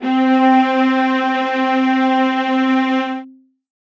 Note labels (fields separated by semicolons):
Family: string; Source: acoustic; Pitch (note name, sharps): C4; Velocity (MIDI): 100; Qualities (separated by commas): reverb